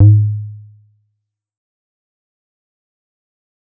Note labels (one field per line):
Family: bass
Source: synthesizer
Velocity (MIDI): 75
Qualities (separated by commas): fast decay, percussive